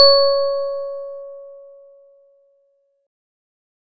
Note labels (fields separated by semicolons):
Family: organ; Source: electronic; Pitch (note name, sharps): C#5; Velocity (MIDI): 100